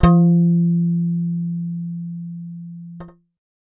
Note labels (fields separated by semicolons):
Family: bass; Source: synthesizer; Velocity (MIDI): 50; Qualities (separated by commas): dark